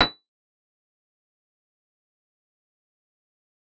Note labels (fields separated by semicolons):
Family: keyboard; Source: synthesizer; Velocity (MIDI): 100; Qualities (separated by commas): fast decay, percussive